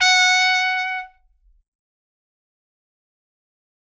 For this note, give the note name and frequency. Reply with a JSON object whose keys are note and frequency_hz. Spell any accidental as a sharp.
{"note": "F#5", "frequency_hz": 740}